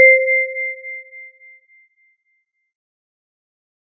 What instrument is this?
acoustic mallet percussion instrument